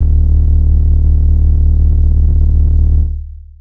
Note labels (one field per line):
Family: keyboard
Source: electronic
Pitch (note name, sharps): D1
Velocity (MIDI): 100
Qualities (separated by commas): distorted, long release